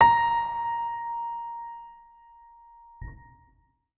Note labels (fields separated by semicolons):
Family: organ; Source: electronic; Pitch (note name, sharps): A#5; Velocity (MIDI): 75; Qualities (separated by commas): reverb